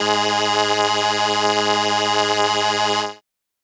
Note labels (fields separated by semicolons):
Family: keyboard; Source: synthesizer; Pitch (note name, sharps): G#2; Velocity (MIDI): 100; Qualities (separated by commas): bright